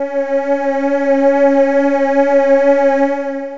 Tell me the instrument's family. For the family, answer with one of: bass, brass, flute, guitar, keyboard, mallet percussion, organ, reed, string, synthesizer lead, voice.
voice